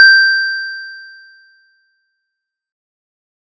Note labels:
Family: keyboard; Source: electronic; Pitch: G6; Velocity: 75; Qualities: bright, distorted, fast decay

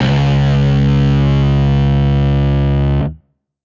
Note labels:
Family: guitar; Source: electronic; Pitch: C#2; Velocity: 127; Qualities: bright, distorted

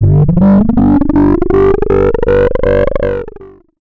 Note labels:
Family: bass; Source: synthesizer; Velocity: 50; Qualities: distorted, long release, multiphonic, tempo-synced

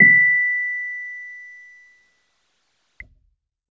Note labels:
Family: keyboard; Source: electronic; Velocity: 25

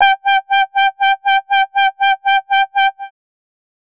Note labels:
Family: bass; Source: synthesizer; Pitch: G5; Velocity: 75; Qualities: bright, distorted, tempo-synced

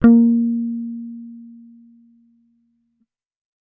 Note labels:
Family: bass; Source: electronic; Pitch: A#3; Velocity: 100

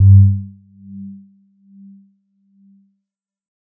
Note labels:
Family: mallet percussion; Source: electronic; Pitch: G2; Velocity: 25; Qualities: percussive

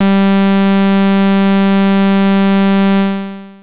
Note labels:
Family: bass; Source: synthesizer; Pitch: G3; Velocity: 50; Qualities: bright, distorted, long release

